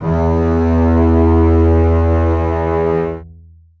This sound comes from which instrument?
acoustic string instrument